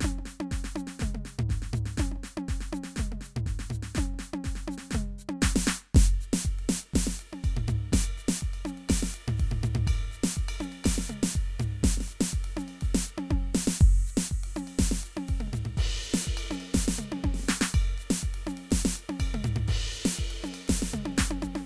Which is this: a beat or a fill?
beat